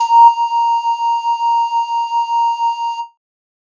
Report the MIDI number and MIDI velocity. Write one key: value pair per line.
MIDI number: 82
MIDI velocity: 75